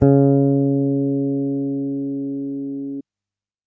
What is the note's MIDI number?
49